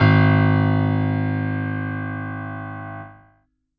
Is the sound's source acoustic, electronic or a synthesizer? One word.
acoustic